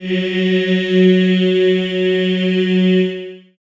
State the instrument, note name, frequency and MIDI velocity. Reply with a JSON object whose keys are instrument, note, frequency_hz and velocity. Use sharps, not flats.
{"instrument": "acoustic voice", "note": "F#3", "frequency_hz": 185, "velocity": 75}